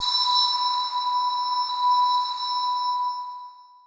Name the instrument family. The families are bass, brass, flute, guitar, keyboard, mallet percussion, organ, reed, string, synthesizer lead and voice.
mallet percussion